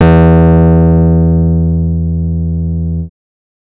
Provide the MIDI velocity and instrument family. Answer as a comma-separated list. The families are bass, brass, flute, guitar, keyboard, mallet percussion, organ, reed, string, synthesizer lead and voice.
25, bass